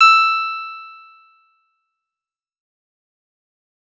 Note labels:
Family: guitar; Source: electronic; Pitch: E6; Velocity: 75; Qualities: bright, fast decay

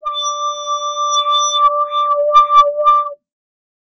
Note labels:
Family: bass; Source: synthesizer; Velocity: 75; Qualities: non-linear envelope

